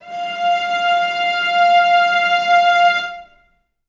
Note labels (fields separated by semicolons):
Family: string; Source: acoustic; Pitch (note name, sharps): F5; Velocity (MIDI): 50; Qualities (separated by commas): reverb